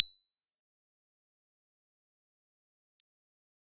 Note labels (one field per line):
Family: keyboard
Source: electronic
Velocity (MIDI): 127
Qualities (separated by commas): bright, fast decay, percussive